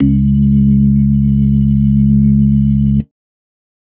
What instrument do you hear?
electronic organ